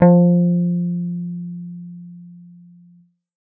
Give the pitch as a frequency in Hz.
174.6 Hz